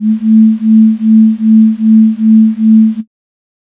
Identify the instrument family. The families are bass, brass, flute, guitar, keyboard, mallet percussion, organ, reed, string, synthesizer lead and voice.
flute